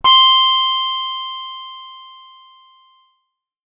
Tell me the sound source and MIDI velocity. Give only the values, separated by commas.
acoustic, 127